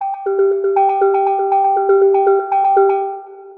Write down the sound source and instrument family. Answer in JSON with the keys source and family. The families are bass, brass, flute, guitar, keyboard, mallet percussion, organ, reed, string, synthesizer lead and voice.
{"source": "synthesizer", "family": "mallet percussion"}